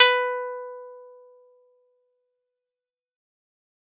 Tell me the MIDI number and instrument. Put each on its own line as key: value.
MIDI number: 71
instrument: acoustic guitar